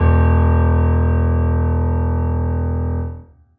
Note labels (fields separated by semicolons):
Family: keyboard; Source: acoustic; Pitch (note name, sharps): E1; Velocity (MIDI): 100; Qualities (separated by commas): reverb